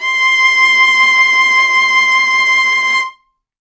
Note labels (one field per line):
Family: string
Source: acoustic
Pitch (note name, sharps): C6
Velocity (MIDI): 100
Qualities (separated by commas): bright, reverb